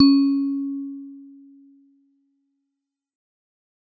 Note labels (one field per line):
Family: mallet percussion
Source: acoustic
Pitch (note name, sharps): C#4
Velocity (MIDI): 75